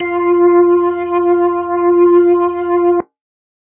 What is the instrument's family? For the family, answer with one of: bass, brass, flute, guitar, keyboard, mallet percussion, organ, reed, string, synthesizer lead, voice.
organ